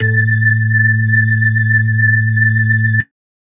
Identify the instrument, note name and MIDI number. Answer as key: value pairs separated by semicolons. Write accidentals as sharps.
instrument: electronic organ; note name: A2; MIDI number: 45